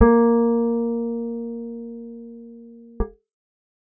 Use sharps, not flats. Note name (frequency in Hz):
A#3 (233.1 Hz)